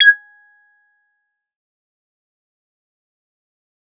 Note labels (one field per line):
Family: bass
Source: synthesizer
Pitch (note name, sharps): G#6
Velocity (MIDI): 50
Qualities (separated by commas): distorted, fast decay, percussive